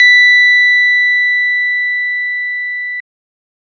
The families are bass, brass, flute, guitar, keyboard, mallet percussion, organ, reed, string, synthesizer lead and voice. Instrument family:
organ